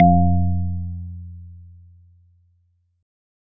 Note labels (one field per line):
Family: organ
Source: electronic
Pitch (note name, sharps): F2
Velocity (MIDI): 75